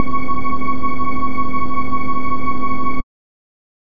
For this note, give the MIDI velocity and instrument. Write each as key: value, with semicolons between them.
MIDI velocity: 75; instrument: synthesizer bass